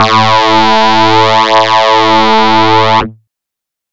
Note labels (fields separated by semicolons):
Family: bass; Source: synthesizer; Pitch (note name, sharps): A2; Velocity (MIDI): 127; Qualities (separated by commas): bright, distorted